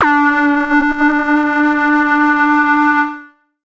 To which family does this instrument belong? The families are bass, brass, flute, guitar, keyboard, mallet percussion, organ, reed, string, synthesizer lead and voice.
synthesizer lead